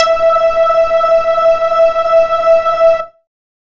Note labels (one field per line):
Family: bass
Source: synthesizer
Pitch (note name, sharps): E5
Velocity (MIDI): 127